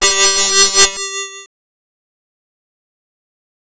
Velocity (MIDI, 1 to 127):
100